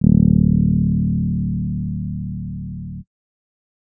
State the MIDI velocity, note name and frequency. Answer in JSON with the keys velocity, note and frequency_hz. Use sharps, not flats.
{"velocity": 25, "note": "D1", "frequency_hz": 36.71}